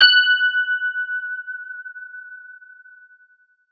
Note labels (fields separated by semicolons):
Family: guitar; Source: electronic; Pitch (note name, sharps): F#6; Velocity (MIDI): 25; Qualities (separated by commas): bright, multiphonic, non-linear envelope